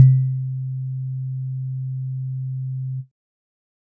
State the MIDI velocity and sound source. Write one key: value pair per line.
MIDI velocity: 25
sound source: electronic